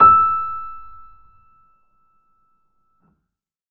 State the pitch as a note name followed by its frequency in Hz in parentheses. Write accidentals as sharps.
E6 (1319 Hz)